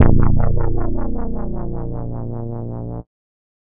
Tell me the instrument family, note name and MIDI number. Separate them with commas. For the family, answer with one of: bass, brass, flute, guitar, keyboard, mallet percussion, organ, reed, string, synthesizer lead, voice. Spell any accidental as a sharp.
bass, A#0, 22